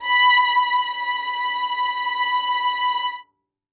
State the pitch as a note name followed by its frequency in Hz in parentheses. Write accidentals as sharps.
B5 (987.8 Hz)